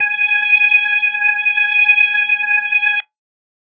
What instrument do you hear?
electronic organ